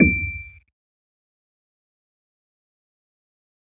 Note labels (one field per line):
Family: keyboard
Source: electronic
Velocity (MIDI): 25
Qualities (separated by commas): fast decay, percussive